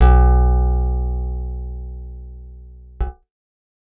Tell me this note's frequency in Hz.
61.74 Hz